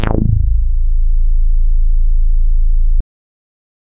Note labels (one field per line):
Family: bass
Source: synthesizer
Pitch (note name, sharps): A0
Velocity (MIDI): 50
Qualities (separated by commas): distorted